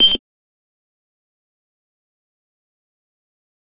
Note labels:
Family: bass; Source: synthesizer; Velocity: 25; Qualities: bright, distorted, fast decay, percussive

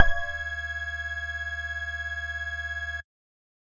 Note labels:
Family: bass; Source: synthesizer; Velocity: 75

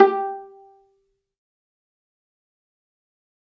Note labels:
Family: string; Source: acoustic; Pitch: G4; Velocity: 100; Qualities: dark, fast decay, percussive, reverb

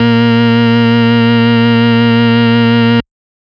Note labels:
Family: organ; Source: electronic; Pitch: A#2; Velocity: 50; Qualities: bright, distorted

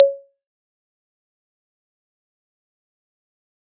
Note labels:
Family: mallet percussion; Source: acoustic; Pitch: C#5; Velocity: 127; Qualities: fast decay, percussive

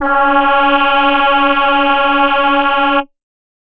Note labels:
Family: voice; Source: synthesizer; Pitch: C#4; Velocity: 50; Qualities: multiphonic

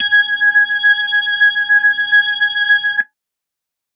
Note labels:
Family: organ; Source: electronic; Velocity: 75

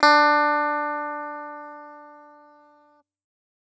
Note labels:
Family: guitar; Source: electronic; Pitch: D4; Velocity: 100; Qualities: bright

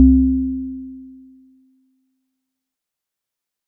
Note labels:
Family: mallet percussion; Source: acoustic; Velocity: 50; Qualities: fast decay

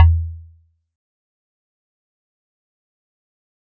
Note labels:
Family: mallet percussion; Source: acoustic; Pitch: E2; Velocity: 25; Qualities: fast decay, percussive

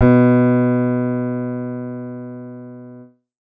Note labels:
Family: keyboard; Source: synthesizer; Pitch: B2; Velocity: 75

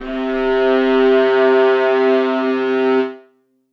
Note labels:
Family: string; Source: acoustic; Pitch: C3; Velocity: 100; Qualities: reverb

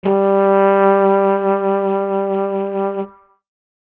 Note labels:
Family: brass; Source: acoustic; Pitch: G3; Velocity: 25

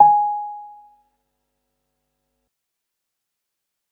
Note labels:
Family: keyboard; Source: electronic; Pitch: G#5; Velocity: 50; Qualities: fast decay, percussive

